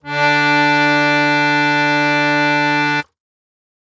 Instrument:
acoustic keyboard